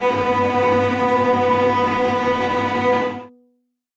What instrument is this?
acoustic string instrument